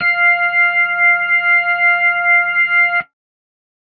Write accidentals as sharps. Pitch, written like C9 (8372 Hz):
F5 (698.5 Hz)